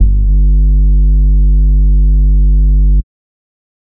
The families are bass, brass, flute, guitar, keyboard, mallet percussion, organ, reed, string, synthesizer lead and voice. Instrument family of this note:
bass